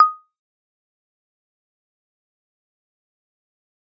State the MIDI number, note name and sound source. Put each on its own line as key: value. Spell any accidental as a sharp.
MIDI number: 87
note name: D#6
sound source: acoustic